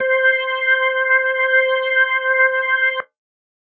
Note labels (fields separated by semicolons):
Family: organ; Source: electronic; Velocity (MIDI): 100